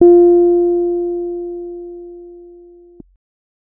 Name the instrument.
electronic keyboard